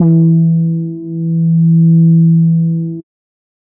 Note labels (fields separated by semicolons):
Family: bass; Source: synthesizer; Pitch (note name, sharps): E3; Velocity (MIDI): 50; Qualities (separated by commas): dark